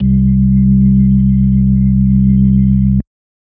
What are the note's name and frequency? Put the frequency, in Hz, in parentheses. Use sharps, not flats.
C2 (65.41 Hz)